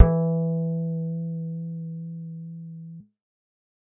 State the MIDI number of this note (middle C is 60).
52